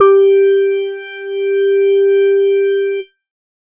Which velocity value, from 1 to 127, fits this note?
127